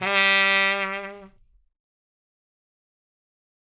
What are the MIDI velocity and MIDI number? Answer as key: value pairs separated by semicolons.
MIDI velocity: 75; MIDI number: 55